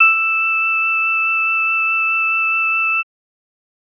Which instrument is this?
electronic organ